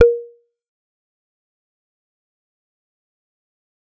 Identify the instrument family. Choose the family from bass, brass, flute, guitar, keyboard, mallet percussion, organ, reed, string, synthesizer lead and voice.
bass